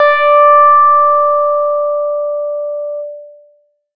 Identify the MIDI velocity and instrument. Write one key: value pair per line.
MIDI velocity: 127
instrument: synthesizer bass